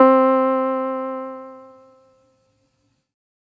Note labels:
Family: keyboard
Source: electronic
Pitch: C4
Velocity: 127

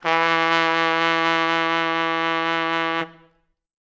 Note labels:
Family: brass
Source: acoustic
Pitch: E3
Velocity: 100

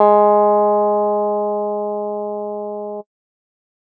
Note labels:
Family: guitar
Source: electronic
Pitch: G#3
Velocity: 50

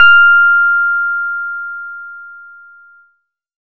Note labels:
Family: guitar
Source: acoustic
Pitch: F6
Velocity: 25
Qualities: dark

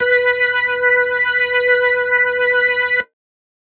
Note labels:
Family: keyboard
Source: electronic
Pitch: B4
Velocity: 127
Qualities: distorted

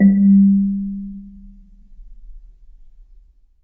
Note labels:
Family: mallet percussion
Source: acoustic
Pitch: G3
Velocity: 25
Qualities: dark, reverb

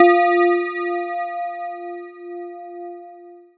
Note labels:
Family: mallet percussion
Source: electronic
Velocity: 50

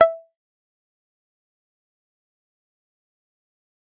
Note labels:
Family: guitar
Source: electronic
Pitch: E5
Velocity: 75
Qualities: fast decay, percussive

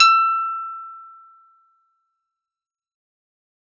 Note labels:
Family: guitar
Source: acoustic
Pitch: E6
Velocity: 25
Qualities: fast decay, reverb

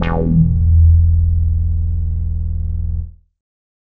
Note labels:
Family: bass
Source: synthesizer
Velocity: 75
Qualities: distorted, non-linear envelope

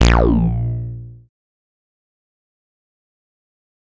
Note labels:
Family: bass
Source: synthesizer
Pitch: A#1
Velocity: 127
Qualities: distorted, fast decay

